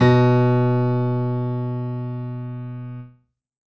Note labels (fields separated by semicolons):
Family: keyboard; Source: acoustic; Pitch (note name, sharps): B2; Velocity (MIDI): 127; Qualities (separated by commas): reverb